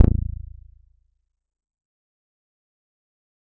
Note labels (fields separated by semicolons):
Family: bass; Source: synthesizer; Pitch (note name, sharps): A0; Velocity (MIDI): 75; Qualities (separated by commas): dark, distorted, fast decay, percussive